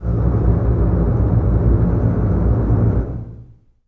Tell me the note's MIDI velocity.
50